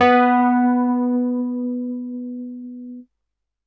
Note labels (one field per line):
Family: keyboard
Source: electronic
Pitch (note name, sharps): B3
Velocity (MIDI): 127